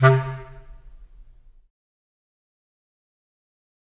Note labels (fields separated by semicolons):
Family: reed; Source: acoustic; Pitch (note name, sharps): C3; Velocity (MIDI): 50; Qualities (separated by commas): fast decay, percussive, reverb